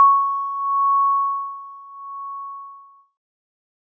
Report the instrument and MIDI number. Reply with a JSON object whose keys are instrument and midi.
{"instrument": "electronic keyboard", "midi": 85}